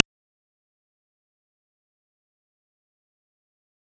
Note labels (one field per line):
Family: bass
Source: synthesizer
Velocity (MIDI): 50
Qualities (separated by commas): fast decay, percussive